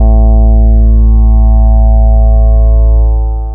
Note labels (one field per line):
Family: bass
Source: synthesizer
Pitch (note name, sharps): A1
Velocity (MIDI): 75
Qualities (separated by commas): long release